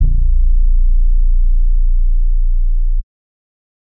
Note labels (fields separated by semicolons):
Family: bass; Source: synthesizer; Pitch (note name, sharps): A#0; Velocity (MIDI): 75; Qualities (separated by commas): dark